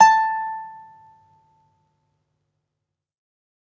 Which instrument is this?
acoustic guitar